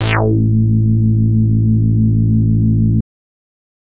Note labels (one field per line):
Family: bass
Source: synthesizer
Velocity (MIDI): 25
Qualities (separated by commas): distorted